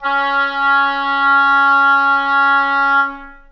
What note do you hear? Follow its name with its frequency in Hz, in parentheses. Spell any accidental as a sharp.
C#4 (277.2 Hz)